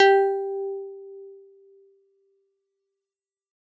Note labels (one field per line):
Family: keyboard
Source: electronic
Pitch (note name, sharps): G4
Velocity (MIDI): 100